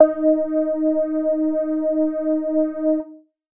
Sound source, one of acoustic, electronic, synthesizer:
electronic